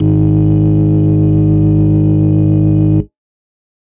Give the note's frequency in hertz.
51.91 Hz